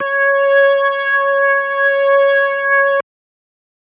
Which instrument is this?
electronic organ